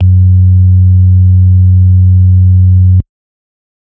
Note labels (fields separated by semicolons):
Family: organ; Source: electronic; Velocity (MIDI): 127; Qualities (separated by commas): dark